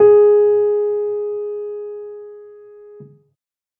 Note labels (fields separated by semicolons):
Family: keyboard; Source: acoustic; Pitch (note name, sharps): G#4; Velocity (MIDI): 25